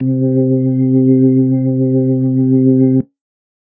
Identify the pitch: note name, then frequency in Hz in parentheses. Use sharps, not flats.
C3 (130.8 Hz)